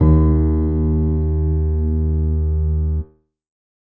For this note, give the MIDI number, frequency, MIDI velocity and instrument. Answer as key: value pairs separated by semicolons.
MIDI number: 39; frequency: 77.78 Hz; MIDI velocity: 25; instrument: electronic keyboard